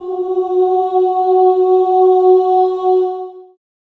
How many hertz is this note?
370 Hz